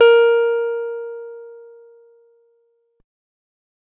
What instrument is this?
acoustic guitar